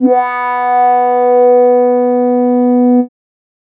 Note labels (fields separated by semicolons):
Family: keyboard; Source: synthesizer; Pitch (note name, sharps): B3; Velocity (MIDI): 50